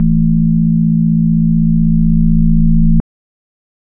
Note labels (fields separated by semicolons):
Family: organ; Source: electronic; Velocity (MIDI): 127